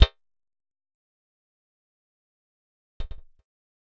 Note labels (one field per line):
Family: bass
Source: synthesizer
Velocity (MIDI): 25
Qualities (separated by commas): fast decay, percussive